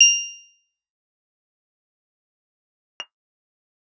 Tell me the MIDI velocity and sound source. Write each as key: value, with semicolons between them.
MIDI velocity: 100; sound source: electronic